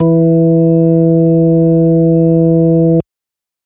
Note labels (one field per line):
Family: organ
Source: electronic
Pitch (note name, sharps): E3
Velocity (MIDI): 25